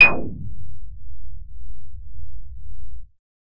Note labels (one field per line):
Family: bass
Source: synthesizer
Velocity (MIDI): 75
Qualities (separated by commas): distorted